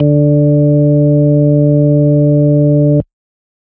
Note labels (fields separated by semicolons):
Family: organ; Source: electronic; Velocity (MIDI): 50